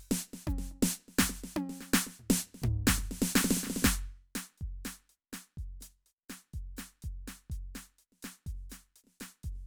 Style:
cha-cha